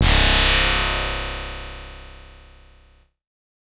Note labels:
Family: bass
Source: synthesizer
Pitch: C1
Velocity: 100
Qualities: bright, distorted

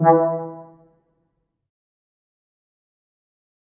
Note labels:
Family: flute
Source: acoustic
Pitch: E3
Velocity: 100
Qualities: fast decay, percussive, reverb

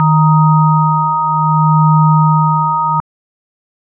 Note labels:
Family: organ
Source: electronic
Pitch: D#3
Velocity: 100

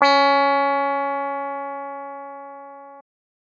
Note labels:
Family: keyboard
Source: electronic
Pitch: C#4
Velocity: 75

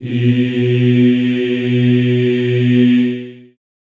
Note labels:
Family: voice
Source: acoustic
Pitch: B2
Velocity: 100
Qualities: long release, reverb

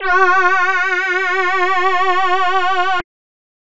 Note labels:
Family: voice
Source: synthesizer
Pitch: F#4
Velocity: 127

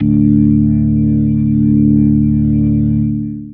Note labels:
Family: organ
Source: electronic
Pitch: D1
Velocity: 127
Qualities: distorted, long release

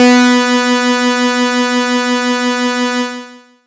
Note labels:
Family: bass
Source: synthesizer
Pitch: B3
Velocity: 25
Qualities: bright, distorted, long release

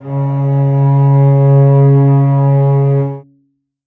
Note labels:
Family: string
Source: acoustic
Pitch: C#3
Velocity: 25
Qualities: reverb

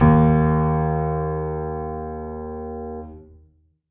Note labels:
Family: keyboard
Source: acoustic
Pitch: D#2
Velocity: 100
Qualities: reverb

